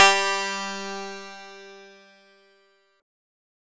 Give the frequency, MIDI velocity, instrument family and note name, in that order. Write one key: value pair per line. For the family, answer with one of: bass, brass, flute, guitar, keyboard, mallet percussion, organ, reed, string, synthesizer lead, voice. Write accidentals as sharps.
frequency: 196 Hz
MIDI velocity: 50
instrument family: synthesizer lead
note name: G3